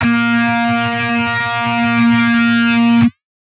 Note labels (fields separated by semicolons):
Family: guitar; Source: electronic; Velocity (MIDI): 100; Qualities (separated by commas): bright, distorted